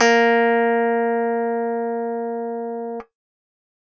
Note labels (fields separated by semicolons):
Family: keyboard; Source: electronic; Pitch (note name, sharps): A#3; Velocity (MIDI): 75